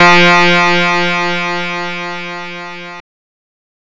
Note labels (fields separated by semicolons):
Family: guitar; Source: synthesizer; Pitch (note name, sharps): F3; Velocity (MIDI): 50; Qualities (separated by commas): bright, distorted